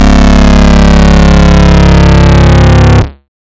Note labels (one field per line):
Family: bass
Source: synthesizer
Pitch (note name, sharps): C#1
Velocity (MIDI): 75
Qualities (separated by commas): bright, distorted